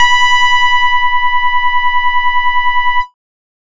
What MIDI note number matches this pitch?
83